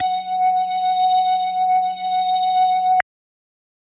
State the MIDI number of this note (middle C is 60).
78